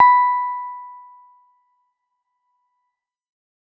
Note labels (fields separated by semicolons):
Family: keyboard; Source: electronic; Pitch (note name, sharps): B5; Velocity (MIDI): 50